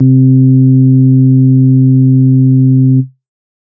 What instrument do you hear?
electronic organ